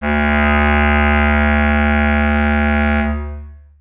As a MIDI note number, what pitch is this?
38